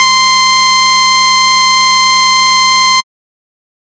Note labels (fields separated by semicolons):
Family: bass; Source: synthesizer; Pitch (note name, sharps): C6; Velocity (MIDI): 127; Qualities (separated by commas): bright, distorted